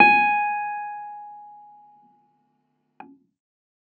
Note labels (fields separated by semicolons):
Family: keyboard; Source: electronic; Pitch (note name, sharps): G#5; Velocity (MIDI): 50; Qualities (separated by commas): distorted